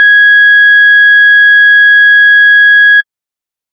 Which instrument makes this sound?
synthesizer bass